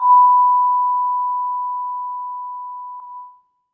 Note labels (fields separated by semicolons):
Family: mallet percussion; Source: acoustic; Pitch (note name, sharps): B5; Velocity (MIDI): 50; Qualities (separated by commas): reverb